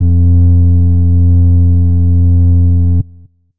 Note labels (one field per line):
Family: flute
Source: acoustic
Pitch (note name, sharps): F2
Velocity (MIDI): 75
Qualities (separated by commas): dark